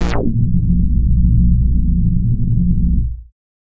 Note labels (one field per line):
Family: bass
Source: synthesizer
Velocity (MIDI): 127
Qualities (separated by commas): bright, distorted